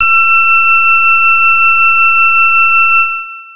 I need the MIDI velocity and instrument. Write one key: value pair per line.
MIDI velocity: 50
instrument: electronic keyboard